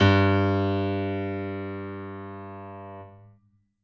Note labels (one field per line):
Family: keyboard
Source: acoustic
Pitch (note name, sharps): G2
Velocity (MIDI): 127